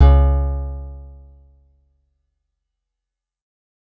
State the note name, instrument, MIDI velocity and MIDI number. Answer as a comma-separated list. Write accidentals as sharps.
C#2, acoustic guitar, 25, 37